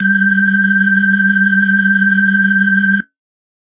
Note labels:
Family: organ; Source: electronic; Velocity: 127

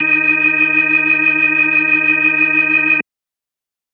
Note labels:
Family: organ; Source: electronic; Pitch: D#4; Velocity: 25

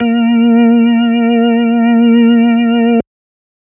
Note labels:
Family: organ; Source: electronic; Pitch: A#3; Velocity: 100

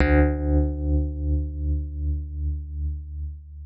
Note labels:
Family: guitar; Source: electronic; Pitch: D2; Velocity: 127; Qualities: long release, reverb

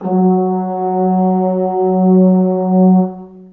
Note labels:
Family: brass; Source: acoustic; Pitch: F#3; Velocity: 25; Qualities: dark, long release, reverb

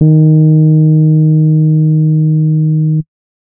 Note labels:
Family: keyboard; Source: electronic; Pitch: D#3; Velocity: 50; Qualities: dark

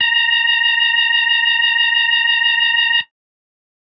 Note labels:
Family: organ; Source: electronic; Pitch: A#5; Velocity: 25; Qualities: distorted

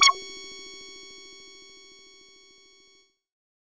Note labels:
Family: bass; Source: synthesizer; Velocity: 25; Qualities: bright, distorted

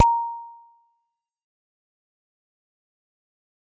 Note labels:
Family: mallet percussion; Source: acoustic; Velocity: 100; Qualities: fast decay, percussive

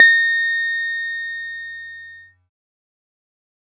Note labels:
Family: keyboard; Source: electronic; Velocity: 25; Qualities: fast decay

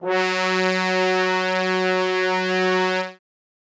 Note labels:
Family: brass; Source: acoustic; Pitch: F#3; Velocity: 127; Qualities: bright, reverb

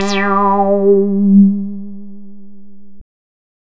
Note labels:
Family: bass; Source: synthesizer; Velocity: 100; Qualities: distorted

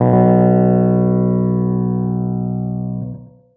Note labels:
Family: keyboard; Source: electronic; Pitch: B1; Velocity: 75; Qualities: distorted, tempo-synced

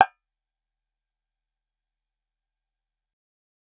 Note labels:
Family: bass; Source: synthesizer; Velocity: 25; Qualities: fast decay, percussive

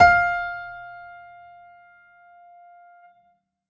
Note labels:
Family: keyboard; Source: acoustic; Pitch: F5; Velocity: 127; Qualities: reverb

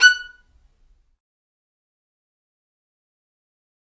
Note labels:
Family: string; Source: acoustic; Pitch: F#6; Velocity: 25; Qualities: fast decay, percussive, reverb

